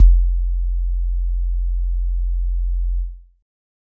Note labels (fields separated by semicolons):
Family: keyboard; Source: electronic; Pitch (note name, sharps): F1; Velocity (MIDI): 75; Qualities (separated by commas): dark